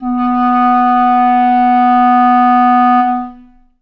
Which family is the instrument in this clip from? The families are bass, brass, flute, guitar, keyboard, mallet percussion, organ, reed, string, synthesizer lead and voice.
reed